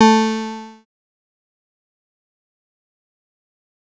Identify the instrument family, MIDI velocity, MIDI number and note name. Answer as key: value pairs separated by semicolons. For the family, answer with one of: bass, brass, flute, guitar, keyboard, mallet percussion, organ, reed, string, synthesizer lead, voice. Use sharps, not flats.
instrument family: synthesizer lead; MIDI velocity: 127; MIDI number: 57; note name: A3